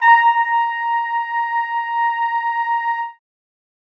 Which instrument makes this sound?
acoustic brass instrument